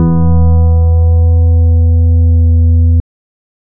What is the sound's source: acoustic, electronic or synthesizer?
electronic